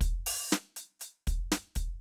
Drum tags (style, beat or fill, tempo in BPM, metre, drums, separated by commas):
rock, beat, 120 BPM, 4/4, closed hi-hat, open hi-hat, hi-hat pedal, snare, kick